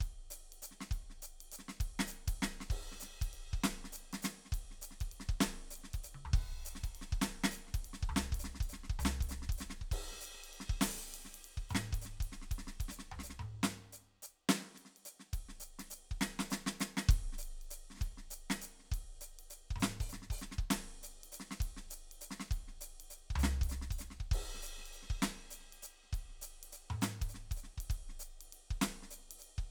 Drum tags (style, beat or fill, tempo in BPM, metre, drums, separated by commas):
jazz, beat, 200 BPM, 3/4, crash, ride, ride bell, open hi-hat, hi-hat pedal, snare, cross-stick, high tom, mid tom, floor tom, kick